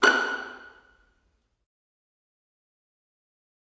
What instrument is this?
acoustic string instrument